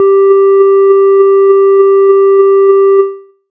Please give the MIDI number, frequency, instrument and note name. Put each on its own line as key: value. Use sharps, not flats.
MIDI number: 67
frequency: 392 Hz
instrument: synthesizer bass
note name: G4